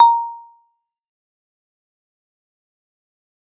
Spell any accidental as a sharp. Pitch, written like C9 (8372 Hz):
A#5 (932.3 Hz)